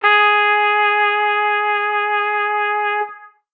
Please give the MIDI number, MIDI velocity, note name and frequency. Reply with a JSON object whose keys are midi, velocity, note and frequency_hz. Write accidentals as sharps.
{"midi": 68, "velocity": 75, "note": "G#4", "frequency_hz": 415.3}